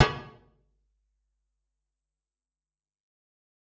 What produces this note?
electronic guitar